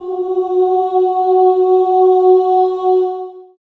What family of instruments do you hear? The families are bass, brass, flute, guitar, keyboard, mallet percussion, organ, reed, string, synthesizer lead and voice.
voice